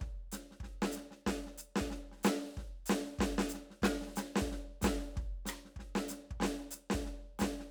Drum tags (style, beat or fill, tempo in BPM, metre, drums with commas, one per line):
New Orleans funk
beat
93 BPM
4/4
hi-hat pedal, snare, cross-stick, kick